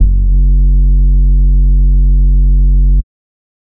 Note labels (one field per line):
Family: bass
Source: synthesizer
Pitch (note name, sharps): F#1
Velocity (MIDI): 50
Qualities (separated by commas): dark, distorted, tempo-synced